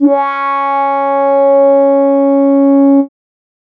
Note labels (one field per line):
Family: keyboard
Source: synthesizer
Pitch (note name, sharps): C#4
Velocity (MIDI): 50